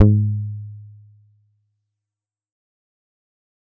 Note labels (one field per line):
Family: bass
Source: synthesizer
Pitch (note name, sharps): G#2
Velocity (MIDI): 75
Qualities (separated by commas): dark, distorted, fast decay